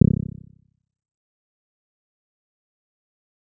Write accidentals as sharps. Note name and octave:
C1